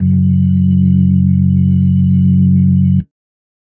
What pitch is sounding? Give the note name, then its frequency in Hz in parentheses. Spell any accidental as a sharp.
F#1 (46.25 Hz)